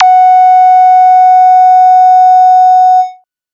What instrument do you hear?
synthesizer bass